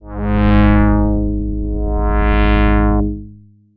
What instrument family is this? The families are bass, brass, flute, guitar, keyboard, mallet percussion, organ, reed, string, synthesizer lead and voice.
bass